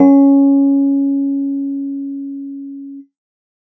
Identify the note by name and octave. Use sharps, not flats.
C#4